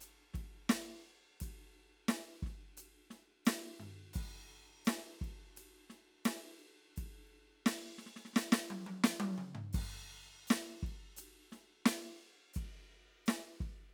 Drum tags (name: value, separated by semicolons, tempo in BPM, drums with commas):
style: rock; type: beat; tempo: 86 BPM; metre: 4/4; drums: crash, ride, hi-hat pedal, snare, high tom, mid tom, floor tom, kick